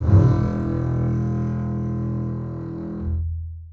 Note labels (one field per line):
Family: string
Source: acoustic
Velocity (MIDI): 127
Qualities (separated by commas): long release, reverb